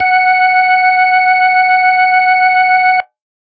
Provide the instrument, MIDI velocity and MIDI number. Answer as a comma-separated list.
electronic organ, 50, 78